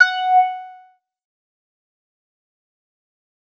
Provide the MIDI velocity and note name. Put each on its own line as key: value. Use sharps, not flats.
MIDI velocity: 25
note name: F#5